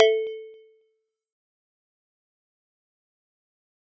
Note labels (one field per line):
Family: mallet percussion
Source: acoustic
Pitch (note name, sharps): A4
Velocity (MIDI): 127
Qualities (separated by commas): fast decay, percussive